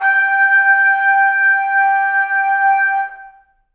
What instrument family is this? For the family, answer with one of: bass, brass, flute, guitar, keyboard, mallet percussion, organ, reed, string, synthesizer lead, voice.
brass